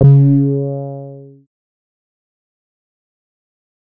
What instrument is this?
synthesizer bass